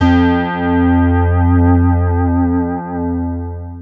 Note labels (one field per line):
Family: guitar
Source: electronic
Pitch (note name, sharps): F2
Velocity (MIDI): 75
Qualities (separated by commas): long release, multiphonic, non-linear envelope